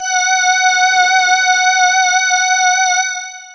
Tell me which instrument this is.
synthesizer voice